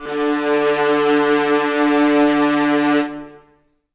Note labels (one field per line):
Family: string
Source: acoustic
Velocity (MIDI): 75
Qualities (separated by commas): reverb